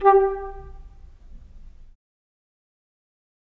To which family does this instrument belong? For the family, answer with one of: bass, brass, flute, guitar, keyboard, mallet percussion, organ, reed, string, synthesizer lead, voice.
flute